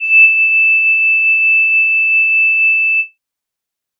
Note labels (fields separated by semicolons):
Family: flute; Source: synthesizer; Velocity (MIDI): 127; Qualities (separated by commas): bright, distorted